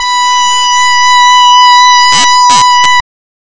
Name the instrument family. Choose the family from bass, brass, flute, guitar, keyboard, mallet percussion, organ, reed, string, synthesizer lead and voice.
reed